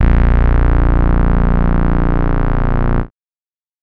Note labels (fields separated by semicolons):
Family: bass; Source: synthesizer; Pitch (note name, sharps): A#0; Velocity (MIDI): 50; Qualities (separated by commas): bright, distorted